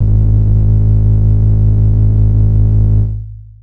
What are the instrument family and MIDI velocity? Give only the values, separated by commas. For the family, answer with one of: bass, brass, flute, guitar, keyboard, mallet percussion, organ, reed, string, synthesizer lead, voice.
keyboard, 75